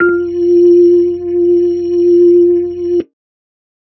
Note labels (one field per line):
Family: organ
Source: electronic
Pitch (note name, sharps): F4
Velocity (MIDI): 127